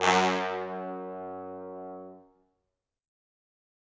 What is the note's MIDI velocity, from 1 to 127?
25